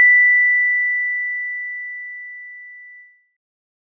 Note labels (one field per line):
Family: mallet percussion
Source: acoustic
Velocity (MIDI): 127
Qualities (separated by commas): bright